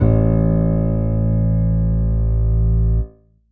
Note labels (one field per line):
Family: keyboard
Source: electronic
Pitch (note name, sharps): A1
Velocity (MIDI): 25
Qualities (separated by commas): dark